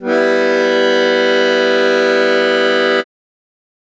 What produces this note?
acoustic keyboard